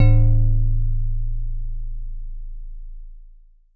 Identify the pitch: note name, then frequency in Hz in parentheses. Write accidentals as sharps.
A0 (27.5 Hz)